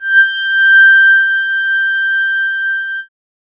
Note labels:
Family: keyboard; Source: synthesizer; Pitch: G6; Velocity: 75

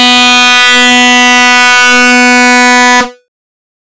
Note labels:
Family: bass; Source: synthesizer; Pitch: B3; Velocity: 127; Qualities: bright, distorted

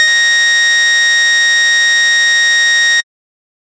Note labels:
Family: bass; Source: synthesizer; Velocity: 127; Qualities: bright, distorted

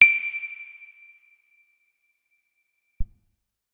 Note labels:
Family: guitar; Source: electronic; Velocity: 50; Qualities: percussive, reverb

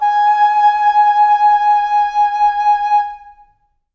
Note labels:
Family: flute; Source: acoustic; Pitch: G#5; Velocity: 100; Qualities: reverb

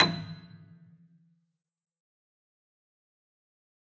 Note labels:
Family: keyboard; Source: acoustic; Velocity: 100; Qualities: fast decay, percussive, reverb

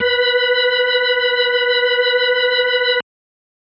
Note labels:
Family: organ; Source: electronic; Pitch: B4; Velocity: 25

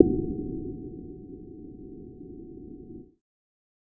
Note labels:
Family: bass; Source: synthesizer; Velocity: 50

